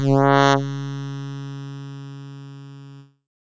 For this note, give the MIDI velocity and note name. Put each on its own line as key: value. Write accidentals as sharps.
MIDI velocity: 75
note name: C#3